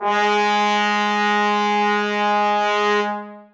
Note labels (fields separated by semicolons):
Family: brass; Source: acoustic; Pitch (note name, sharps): G#3; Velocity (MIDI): 127; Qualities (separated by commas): bright, reverb